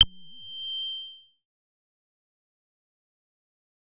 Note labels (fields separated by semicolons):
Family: bass; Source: synthesizer; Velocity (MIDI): 50; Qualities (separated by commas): distorted, fast decay